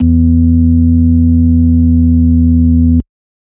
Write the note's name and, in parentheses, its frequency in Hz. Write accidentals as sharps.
E2 (82.41 Hz)